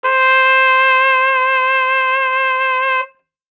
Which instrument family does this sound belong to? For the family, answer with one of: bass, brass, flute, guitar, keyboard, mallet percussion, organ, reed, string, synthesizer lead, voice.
brass